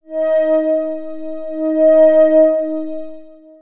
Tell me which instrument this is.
synthesizer lead